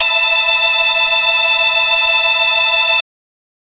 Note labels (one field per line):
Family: organ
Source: electronic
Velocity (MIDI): 127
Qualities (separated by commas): bright